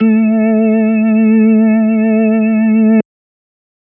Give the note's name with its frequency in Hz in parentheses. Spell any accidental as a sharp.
A3 (220 Hz)